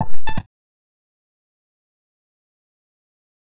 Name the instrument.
synthesizer bass